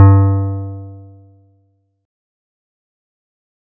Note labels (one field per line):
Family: keyboard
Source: electronic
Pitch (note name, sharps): G2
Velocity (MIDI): 25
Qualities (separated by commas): fast decay